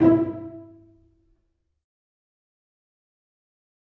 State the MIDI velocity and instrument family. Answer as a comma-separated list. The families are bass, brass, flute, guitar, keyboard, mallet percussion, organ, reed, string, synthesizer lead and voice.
100, string